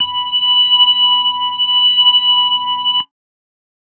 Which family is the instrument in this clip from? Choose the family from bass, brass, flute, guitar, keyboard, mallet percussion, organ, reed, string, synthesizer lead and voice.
keyboard